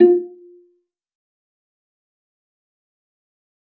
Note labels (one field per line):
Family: string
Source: acoustic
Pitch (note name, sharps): F4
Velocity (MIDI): 50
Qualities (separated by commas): fast decay, percussive, reverb